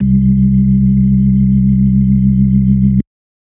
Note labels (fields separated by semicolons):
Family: organ; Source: electronic; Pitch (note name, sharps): C2; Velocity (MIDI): 127; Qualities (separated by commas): dark